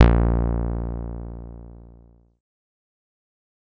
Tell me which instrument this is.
synthesizer bass